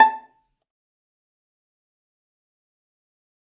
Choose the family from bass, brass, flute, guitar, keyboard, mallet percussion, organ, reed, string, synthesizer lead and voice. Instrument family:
string